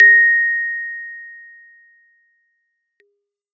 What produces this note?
acoustic keyboard